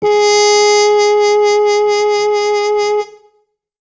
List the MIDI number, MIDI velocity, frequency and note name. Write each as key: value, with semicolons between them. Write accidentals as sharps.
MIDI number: 68; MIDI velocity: 75; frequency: 415.3 Hz; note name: G#4